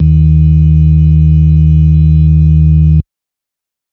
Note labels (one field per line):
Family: organ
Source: electronic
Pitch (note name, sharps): D#2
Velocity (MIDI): 127